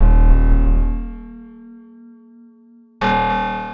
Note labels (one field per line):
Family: guitar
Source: acoustic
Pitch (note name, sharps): D#1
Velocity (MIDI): 25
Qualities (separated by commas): reverb